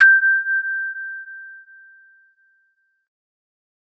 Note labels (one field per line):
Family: mallet percussion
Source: acoustic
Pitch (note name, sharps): G6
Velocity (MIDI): 50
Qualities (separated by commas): bright, non-linear envelope